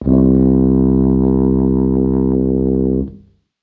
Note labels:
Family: brass; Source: acoustic; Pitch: C2; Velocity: 25; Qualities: dark

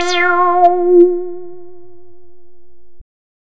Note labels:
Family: bass; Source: synthesizer; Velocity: 100; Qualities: distorted

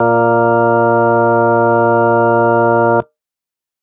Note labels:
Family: organ; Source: electronic; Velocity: 100

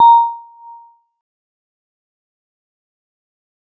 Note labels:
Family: mallet percussion; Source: acoustic; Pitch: A#5; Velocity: 25; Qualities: fast decay, non-linear envelope, percussive

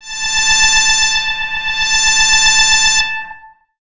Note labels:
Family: bass; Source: synthesizer; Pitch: A5; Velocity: 100; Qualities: bright, distorted, long release, tempo-synced

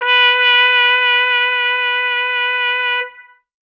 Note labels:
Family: brass; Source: acoustic; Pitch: B4; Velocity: 100; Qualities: distorted

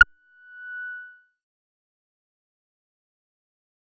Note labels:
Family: bass; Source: synthesizer; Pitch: F#6; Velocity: 100; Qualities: distorted, fast decay

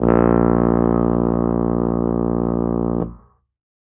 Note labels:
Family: brass; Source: acoustic; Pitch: A#1; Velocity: 100

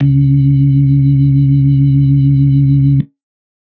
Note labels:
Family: organ; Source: electronic; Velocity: 75; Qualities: dark

